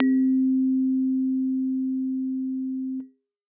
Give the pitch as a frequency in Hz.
261.6 Hz